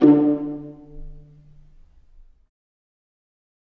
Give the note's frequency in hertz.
146.8 Hz